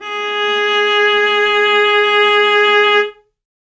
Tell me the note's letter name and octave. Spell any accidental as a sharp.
G#4